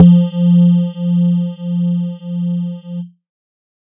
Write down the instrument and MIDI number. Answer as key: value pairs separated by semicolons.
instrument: synthesizer lead; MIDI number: 53